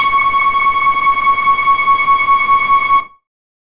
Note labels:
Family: bass; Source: synthesizer; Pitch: C#6; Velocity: 75

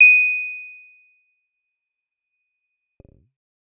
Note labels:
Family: bass; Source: synthesizer; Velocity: 75; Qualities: bright, percussive

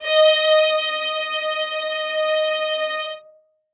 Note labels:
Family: string; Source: acoustic; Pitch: D#5; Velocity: 127; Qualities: reverb

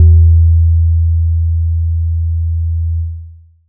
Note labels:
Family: mallet percussion; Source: acoustic; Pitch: E2; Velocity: 25; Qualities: dark, long release

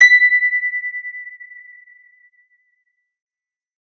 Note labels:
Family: guitar; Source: electronic; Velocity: 50; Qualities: multiphonic, non-linear envelope

